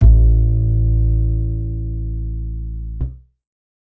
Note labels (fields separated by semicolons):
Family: bass; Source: acoustic; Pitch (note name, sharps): A1; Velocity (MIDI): 100